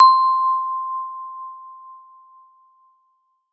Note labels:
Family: mallet percussion; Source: acoustic; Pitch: C6; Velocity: 100

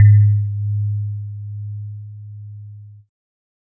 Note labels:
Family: keyboard; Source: electronic; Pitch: G#2; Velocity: 50; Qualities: multiphonic

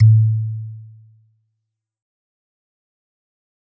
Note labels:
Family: mallet percussion; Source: acoustic; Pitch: A2; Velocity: 75; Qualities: dark, fast decay

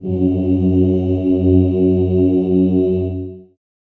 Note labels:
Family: voice; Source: acoustic; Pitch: F#2; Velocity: 100; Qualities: dark, long release, reverb

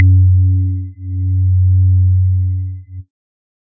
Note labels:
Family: organ; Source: electronic; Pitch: F#2; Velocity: 50; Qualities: dark

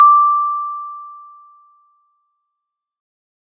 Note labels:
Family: mallet percussion; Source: acoustic; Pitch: D6; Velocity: 127; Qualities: bright

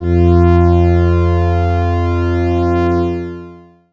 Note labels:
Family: organ; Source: electronic; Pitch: F2; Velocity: 75; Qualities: distorted, long release

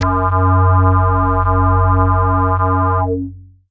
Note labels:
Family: bass; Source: synthesizer; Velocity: 127; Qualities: distorted, long release, multiphonic

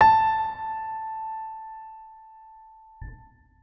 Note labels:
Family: organ; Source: electronic; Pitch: A5; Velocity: 75; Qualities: reverb

